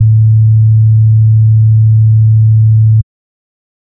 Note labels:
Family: bass; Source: synthesizer; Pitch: A2; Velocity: 50; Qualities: dark

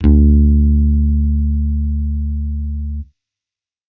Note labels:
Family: bass; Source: electronic; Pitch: D2; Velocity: 25

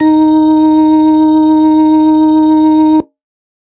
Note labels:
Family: organ; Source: electronic; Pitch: D#4; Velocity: 25

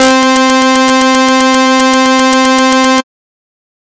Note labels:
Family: bass; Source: synthesizer; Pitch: C4; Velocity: 127; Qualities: bright, distorted

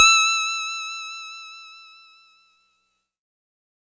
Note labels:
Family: keyboard; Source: electronic; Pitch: E6; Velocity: 75

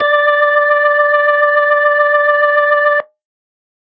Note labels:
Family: organ; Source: electronic; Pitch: D5; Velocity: 25

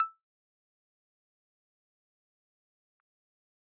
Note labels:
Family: keyboard; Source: electronic; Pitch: E6; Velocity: 127; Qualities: fast decay, percussive

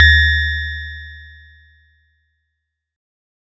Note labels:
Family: mallet percussion; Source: acoustic; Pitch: D#2; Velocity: 75; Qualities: bright

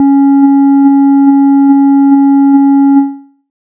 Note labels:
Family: bass; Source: synthesizer; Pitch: C#4; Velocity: 75; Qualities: dark

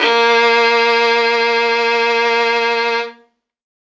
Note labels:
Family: string; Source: acoustic; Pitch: A#3; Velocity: 100; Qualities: bright

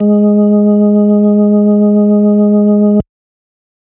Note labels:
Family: organ; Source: electronic; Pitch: G#3; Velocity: 100

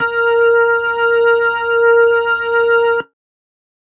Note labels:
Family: organ; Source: electronic; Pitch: A#4; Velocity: 75

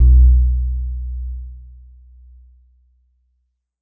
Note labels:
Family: mallet percussion; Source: acoustic; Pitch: B1; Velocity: 50; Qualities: dark

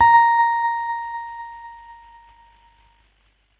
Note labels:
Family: keyboard; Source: electronic; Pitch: A#5; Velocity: 25; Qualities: distorted, tempo-synced

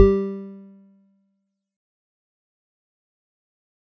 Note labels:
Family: mallet percussion; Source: acoustic; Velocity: 127; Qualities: fast decay, percussive

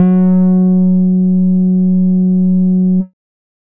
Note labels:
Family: bass; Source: synthesizer; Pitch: F#3; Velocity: 100; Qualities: distorted

